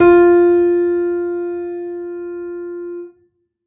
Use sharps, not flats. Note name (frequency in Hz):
F4 (349.2 Hz)